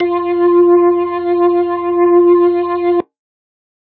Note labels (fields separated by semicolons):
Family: organ; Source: electronic; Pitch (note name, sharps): F4; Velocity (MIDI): 25